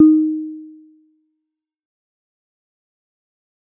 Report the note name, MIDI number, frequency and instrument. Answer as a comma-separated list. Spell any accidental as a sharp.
D#4, 63, 311.1 Hz, acoustic mallet percussion instrument